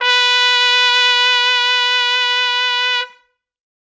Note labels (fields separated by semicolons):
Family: brass; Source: acoustic; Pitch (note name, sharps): B4; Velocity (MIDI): 127; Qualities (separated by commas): bright